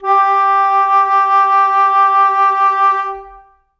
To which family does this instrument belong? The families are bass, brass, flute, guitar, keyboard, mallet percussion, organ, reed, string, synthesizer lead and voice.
flute